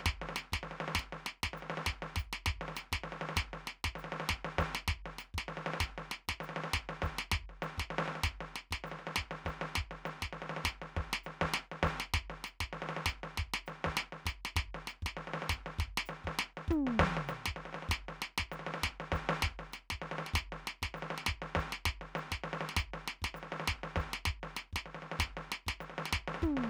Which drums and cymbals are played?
hi-hat pedal, snare, floor tom and kick